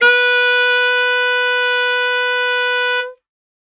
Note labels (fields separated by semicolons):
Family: reed; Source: acoustic; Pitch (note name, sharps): B4; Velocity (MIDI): 100; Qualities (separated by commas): bright